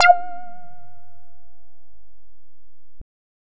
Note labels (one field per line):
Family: bass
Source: synthesizer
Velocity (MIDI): 50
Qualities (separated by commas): distorted